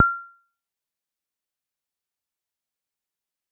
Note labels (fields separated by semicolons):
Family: bass; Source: synthesizer; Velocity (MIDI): 127; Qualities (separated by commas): fast decay, percussive